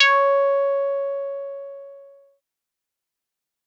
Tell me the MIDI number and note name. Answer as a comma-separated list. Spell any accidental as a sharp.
73, C#5